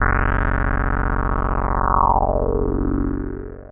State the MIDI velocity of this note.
75